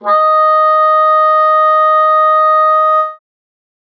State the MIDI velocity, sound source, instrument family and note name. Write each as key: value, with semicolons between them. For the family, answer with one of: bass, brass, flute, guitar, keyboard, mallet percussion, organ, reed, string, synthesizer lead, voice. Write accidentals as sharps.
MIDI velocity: 100; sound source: acoustic; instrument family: reed; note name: D#5